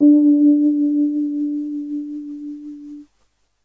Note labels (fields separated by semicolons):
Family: keyboard; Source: electronic; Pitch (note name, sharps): D4; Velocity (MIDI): 25; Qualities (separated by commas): dark